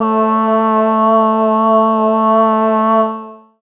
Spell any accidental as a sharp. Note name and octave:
A3